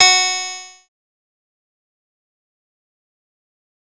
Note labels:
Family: bass; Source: synthesizer; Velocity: 127; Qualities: bright, distorted, fast decay

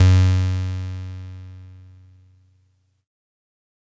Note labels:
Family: keyboard; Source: electronic; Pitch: F#2; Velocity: 100; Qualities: bright, distorted

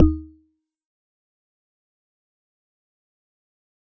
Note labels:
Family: mallet percussion; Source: electronic; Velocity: 25; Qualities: fast decay, percussive

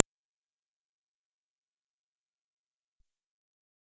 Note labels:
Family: bass; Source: synthesizer; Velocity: 25; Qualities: fast decay, percussive

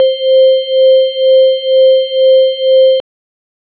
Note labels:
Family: organ; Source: electronic; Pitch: C5; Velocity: 75

